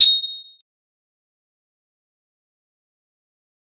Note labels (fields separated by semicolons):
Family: mallet percussion; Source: acoustic; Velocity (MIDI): 25; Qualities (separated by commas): bright, fast decay, percussive